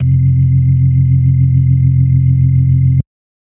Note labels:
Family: organ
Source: electronic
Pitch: F1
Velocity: 100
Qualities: dark

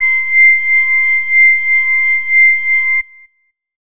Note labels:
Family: flute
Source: acoustic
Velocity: 127

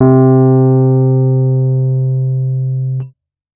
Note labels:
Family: keyboard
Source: electronic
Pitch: C3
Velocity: 100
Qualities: dark

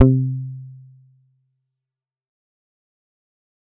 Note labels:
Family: bass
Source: synthesizer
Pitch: C3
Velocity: 50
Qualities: dark, distorted, fast decay

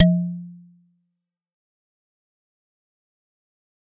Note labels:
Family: mallet percussion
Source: acoustic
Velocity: 75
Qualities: fast decay, percussive

